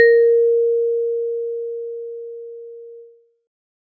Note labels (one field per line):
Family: mallet percussion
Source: acoustic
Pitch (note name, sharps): A#4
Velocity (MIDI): 25